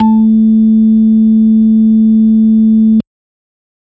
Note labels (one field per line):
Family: organ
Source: electronic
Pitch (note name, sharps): A3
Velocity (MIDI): 100